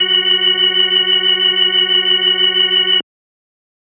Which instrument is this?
electronic organ